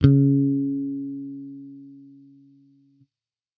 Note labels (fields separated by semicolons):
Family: bass; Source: electronic; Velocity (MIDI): 75